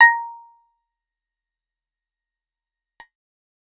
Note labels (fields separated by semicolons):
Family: guitar; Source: acoustic; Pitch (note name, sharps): A#5; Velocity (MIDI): 75; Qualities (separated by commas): fast decay, percussive